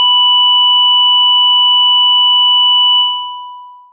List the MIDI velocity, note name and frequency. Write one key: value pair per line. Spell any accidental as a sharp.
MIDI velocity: 75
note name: B5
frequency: 987.8 Hz